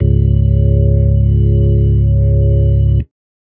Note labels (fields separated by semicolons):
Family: organ; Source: electronic; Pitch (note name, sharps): C#1; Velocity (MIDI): 25; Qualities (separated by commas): dark